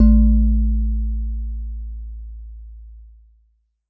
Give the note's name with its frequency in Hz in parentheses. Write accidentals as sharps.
A1 (55 Hz)